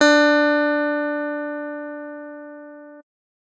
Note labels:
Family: keyboard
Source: electronic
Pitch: D4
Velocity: 127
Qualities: bright

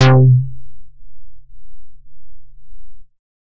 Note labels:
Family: bass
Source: synthesizer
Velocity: 127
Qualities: distorted

